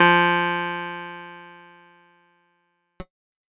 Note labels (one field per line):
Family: keyboard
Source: electronic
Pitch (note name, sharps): F3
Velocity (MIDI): 50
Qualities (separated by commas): bright